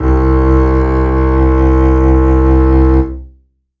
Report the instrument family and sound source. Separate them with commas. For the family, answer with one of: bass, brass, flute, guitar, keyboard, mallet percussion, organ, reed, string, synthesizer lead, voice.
string, acoustic